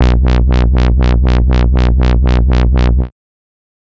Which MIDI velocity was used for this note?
100